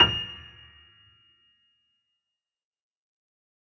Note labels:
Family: keyboard; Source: acoustic; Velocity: 50; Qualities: fast decay, percussive, reverb

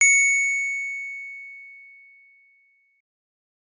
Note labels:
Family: keyboard; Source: electronic; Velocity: 100; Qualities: bright

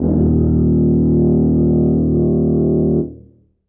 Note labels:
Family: brass; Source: acoustic; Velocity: 100; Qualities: bright, reverb

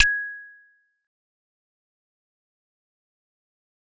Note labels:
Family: mallet percussion; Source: acoustic; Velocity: 25; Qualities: fast decay, percussive

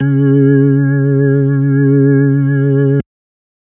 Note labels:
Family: organ; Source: electronic; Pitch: C#3; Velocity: 50

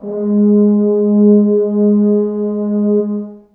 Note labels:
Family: brass; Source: acoustic; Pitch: G#3; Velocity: 25; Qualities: dark, long release, reverb

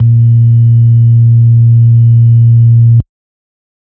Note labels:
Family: organ; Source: electronic; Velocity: 25; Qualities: dark

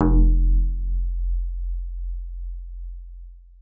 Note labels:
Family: guitar; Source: electronic; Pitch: F1; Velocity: 100; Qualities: long release, reverb

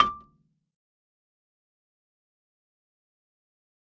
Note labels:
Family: mallet percussion; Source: acoustic; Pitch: D6; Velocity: 75; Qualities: fast decay, percussive, reverb

